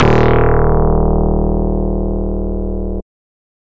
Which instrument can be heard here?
synthesizer bass